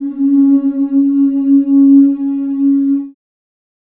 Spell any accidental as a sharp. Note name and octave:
C#4